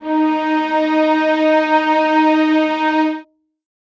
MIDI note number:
63